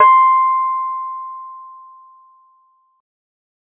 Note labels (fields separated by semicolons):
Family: keyboard; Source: electronic; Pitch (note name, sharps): C6; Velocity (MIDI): 127